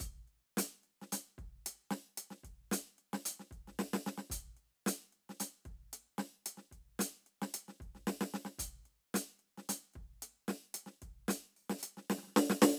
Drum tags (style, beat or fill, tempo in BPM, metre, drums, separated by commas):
funk, beat, 112 BPM, 4/4, closed hi-hat, open hi-hat, hi-hat pedal, snare, kick